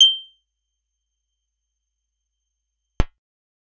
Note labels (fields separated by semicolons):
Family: guitar; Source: acoustic; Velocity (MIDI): 75; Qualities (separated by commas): percussive